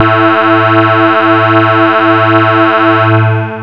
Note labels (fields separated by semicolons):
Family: bass; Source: synthesizer; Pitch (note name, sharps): A2; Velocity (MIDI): 100; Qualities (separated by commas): bright, distorted, long release